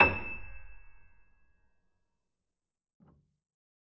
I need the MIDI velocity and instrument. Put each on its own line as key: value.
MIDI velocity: 25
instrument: acoustic keyboard